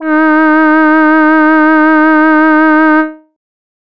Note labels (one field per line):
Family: voice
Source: synthesizer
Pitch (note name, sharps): D#4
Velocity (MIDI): 75